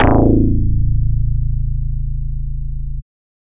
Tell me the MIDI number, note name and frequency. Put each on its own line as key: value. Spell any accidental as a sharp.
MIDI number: 21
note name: A0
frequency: 27.5 Hz